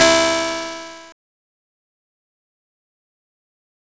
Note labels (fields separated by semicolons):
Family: guitar; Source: electronic; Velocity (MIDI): 50; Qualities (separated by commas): bright, distorted, fast decay